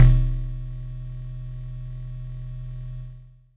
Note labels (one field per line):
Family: mallet percussion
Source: acoustic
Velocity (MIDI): 50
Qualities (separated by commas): distorted